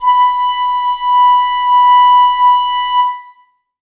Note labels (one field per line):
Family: flute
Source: acoustic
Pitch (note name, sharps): B5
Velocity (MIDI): 75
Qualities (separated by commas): reverb